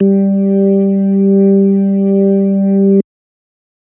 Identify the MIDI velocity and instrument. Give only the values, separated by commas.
50, electronic organ